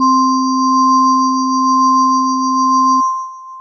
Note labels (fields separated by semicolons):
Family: mallet percussion; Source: electronic; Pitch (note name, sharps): C4; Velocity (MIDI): 25; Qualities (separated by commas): long release